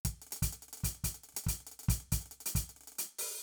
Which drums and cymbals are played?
closed hi-hat, open hi-hat and kick